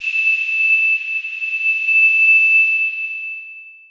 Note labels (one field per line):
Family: mallet percussion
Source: electronic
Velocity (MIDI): 25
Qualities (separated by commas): bright, long release, non-linear envelope